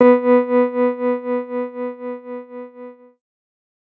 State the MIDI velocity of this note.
25